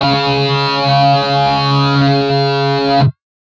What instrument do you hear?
synthesizer guitar